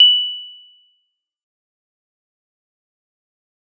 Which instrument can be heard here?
acoustic mallet percussion instrument